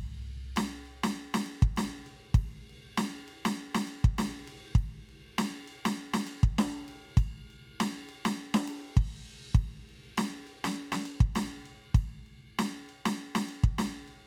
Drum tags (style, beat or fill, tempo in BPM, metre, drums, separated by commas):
rock, beat, 100 BPM, 4/4, crash, ride, ride bell, snare, kick